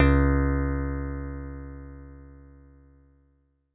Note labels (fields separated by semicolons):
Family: guitar; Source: synthesizer; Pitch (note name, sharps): C#2; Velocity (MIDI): 100; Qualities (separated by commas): dark